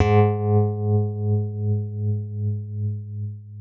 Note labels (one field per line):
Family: guitar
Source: electronic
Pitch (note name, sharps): G#2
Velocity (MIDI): 127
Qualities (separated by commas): long release, reverb